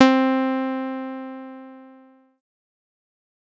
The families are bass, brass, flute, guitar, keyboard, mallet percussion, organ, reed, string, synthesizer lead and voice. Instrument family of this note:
bass